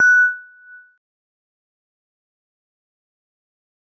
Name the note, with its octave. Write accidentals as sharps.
F#6